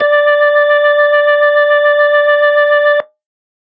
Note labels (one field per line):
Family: organ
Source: electronic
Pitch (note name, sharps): D5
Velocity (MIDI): 25